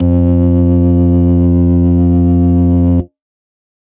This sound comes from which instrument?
electronic organ